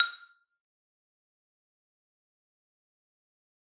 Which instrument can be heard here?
acoustic mallet percussion instrument